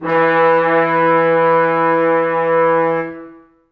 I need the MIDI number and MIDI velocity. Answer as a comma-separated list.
52, 75